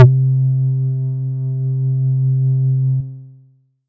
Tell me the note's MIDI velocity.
25